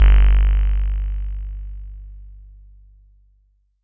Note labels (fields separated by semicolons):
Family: bass; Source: synthesizer; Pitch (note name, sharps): G1; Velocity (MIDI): 25; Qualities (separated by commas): bright, distorted